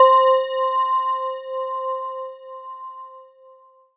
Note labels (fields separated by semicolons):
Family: mallet percussion; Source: electronic; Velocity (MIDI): 25; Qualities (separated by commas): long release